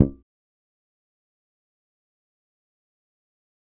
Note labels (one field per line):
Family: bass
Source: electronic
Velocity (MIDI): 25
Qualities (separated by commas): fast decay, percussive